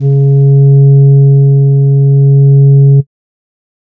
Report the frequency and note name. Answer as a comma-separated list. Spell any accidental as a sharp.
138.6 Hz, C#3